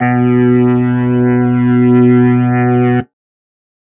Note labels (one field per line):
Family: organ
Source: electronic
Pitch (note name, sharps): B2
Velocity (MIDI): 127